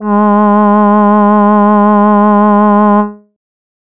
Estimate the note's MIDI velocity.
75